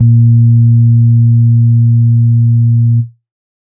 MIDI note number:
46